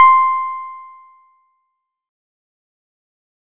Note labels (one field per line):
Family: guitar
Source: synthesizer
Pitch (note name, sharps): C6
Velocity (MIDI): 25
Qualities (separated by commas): fast decay